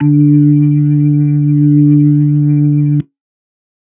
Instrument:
electronic organ